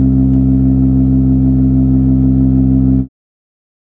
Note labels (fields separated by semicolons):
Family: organ; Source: electronic; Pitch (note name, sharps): C2; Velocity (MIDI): 127